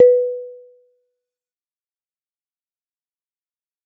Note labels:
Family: mallet percussion; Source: acoustic; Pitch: B4; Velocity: 127; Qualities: fast decay, percussive

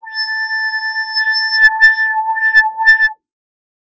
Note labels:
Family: bass; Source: synthesizer; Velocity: 75; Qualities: non-linear envelope

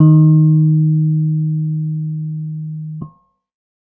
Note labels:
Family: keyboard; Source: electronic; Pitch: D#3; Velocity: 50; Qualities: dark

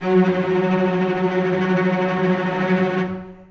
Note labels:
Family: string; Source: acoustic; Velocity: 127; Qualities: long release, non-linear envelope, reverb

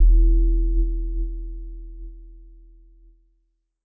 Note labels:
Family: keyboard; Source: electronic; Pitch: E1; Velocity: 75; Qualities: dark

